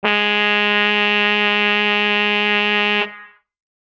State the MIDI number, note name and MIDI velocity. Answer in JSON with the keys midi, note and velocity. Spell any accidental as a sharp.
{"midi": 56, "note": "G#3", "velocity": 127}